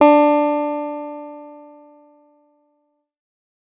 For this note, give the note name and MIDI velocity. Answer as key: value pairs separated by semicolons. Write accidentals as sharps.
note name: D4; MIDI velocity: 25